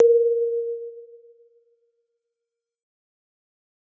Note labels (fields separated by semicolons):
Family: mallet percussion; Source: acoustic; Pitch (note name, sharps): A#4; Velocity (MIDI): 127; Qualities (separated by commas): dark, fast decay